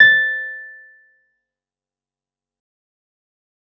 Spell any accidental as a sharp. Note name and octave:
A6